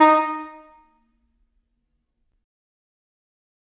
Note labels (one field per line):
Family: reed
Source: acoustic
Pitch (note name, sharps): D#4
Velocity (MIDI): 75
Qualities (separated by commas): fast decay, percussive, reverb